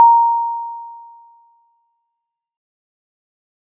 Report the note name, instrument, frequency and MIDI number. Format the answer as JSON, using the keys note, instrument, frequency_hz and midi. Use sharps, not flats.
{"note": "A#5", "instrument": "acoustic mallet percussion instrument", "frequency_hz": 932.3, "midi": 82}